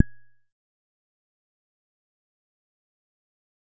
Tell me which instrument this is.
synthesizer bass